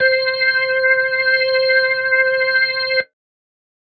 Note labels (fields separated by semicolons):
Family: keyboard; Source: electronic; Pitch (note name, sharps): C5; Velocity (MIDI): 50; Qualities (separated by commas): distorted